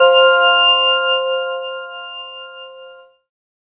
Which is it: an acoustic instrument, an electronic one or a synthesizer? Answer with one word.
synthesizer